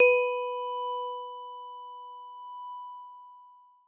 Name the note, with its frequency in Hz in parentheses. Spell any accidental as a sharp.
B4 (493.9 Hz)